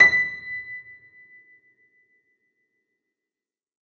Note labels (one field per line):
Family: keyboard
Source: acoustic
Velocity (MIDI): 100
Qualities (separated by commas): reverb